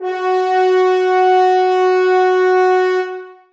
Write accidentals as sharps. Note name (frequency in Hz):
F#4 (370 Hz)